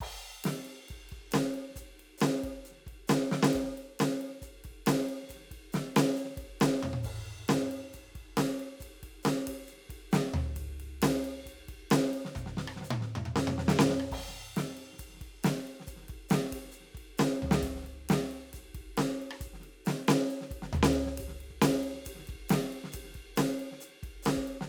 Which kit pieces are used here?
crash, ride, hi-hat pedal, snare, cross-stick, high tom, mid tom, floor tom and kick